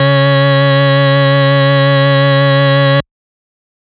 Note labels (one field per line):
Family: organ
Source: electronic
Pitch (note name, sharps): C#3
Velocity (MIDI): 127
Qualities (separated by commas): bright, distorted